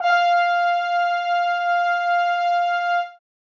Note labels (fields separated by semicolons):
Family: brass; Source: acoustic; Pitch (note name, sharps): F5; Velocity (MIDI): 75; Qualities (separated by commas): reverb